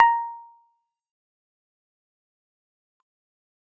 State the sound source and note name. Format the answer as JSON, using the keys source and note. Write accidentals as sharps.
{"source": "electronic", "note": "A#5"}